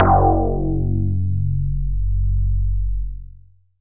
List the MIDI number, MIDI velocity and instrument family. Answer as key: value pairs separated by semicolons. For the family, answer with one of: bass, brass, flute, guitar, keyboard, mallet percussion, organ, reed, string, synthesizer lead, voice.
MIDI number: 30; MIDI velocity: 50; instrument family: synthesizer lead